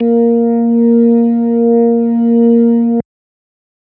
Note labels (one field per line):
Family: organ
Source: electronic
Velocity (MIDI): 50